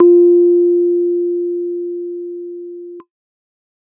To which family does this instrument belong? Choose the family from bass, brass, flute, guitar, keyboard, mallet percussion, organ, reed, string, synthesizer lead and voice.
keyboard